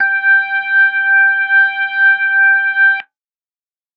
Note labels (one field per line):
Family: organ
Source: electronic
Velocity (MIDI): 50